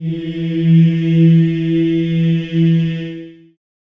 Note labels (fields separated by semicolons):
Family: voice; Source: acoustic; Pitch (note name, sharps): E3; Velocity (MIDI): 25; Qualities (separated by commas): reverb